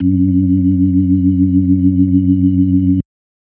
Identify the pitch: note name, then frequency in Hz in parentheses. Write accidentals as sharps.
F#2 (92.5 Hz)